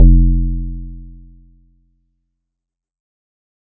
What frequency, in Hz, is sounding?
43.65 Hz